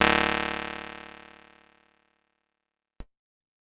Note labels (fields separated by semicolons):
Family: keyboard; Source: electronic; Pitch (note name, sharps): D1; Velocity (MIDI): 127; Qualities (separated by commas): bright, fast decay